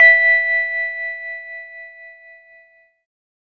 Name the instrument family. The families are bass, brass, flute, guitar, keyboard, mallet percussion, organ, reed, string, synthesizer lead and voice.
keyboard